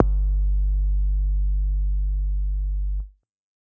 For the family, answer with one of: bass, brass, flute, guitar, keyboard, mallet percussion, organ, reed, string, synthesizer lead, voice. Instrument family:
bass